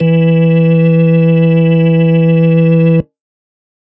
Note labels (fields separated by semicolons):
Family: organ; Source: electronic; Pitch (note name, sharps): E3; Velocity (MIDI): 127; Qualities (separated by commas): distorted